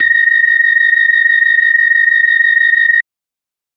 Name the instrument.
electronic organ